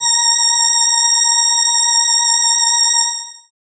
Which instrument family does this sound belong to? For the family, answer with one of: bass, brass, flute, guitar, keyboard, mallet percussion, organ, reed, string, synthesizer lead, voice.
keyboard